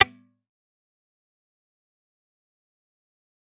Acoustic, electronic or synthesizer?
electronic